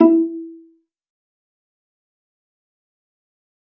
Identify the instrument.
acoustic string instrument